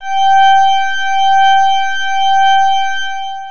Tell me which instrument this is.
electronic organ